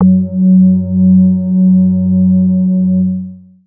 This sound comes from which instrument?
synthesizer bass